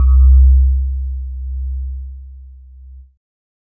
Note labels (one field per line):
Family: keyboard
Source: electronic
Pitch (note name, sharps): C2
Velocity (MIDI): 50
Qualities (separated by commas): multiphonic